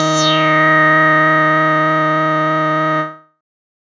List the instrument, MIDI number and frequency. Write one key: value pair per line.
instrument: synthesizer bass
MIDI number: 51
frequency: 155.6 Hz